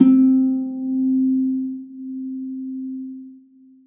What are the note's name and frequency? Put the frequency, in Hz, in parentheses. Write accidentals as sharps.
C4 (261.6 Hz)